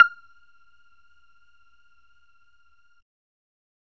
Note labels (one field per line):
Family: bass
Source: synthesizer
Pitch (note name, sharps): F6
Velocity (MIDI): 25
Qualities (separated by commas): percussive